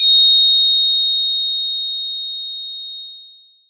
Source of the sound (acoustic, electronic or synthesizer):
electronic